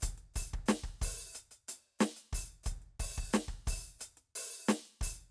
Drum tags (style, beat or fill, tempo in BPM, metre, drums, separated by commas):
hip-hop, beat, 90 BPM, 4/4, closed hi-hat, open hi-hat, hi-hat pedal, snare, kick